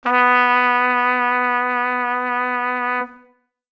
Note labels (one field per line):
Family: brass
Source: acoustic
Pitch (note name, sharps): B3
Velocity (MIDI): 75